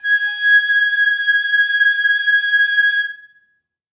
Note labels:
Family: flute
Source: acoustic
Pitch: G#6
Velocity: 25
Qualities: reverb

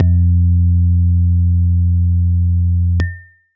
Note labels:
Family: keyboard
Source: electronic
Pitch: F2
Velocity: 50

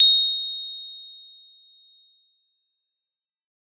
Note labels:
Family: mallet percussion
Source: acoustic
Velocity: 127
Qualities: bright

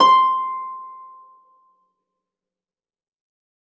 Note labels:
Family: string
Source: acoustic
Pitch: C6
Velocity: 25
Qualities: fast decay, reverb

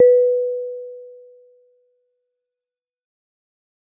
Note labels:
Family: mallet percussion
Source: acoustic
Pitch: B4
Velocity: 75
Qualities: fast decay

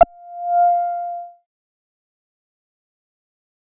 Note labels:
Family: bass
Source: synthesizer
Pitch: F5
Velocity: 50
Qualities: distorted, fast decay

